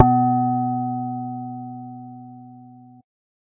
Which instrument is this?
synthesizer bass